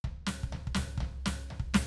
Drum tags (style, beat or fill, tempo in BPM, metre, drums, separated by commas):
gospel, fill, 120 BPM, 4/4, snare, floor tom, kick